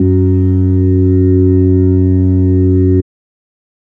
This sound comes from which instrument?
electronic organ